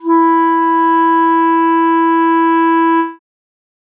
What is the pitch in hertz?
329.6 Hz